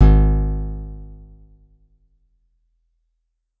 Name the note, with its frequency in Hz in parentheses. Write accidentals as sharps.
G#1 (51.91 Hz)